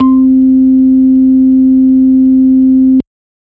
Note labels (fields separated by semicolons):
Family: organ; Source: electronic; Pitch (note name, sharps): C4; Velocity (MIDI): 75